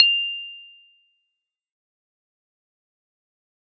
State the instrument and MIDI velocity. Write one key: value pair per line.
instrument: electronic keyboard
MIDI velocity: 127